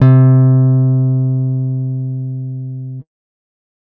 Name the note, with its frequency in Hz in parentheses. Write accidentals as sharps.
C3 (130.8 Hz)